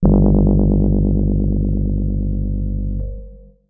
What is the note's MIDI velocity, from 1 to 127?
25